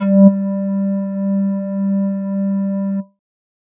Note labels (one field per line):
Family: flute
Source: synthesizer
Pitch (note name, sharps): G3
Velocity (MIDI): 25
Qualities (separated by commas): distorted